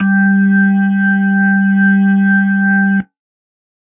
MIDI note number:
55